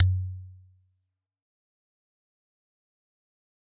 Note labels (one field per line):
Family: mallet percussion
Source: acoustic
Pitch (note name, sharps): F#2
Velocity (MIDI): 127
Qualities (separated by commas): fast decay, percussive